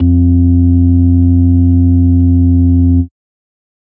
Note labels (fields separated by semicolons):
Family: organ; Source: electronic; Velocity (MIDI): 127; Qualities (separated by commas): dark